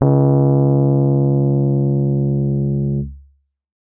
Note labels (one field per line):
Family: keyboard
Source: electronic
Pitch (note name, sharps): C#2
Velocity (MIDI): 127